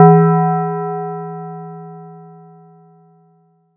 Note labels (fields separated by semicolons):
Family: mallet percussion; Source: acoustic; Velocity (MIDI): 25; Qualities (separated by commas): multiphonic